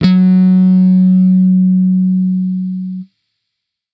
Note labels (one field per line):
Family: bass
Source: electronic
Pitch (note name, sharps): F#3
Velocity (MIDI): 75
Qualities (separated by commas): distorted